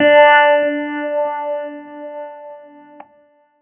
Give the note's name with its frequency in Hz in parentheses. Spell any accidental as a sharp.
D4 (293.7 Hz)